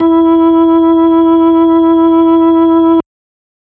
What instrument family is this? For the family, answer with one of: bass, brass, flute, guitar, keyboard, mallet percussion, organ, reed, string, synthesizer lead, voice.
organ